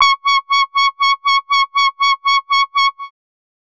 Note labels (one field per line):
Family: bass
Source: synthesizer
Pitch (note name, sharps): C#6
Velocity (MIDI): 127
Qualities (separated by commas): bright, distorted, tempo-synced